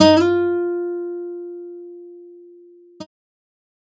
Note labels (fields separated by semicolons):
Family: guitar; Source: electronic; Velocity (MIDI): 127